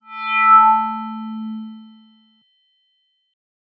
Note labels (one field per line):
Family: mallet percussion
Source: electronic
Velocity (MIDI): 25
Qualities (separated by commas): bright